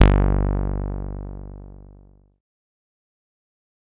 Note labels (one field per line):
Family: bass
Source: synthesizer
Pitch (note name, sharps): G1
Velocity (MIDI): 75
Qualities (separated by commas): distorted, fast decay